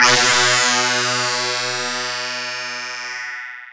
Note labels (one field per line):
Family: mallet percussion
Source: electronic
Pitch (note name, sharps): B2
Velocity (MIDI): 127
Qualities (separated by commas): bright, distorted, long release, non-linear envelope